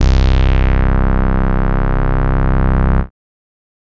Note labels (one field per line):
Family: bass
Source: synthesizer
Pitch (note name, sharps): C1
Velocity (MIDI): 127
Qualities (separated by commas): bright, distorted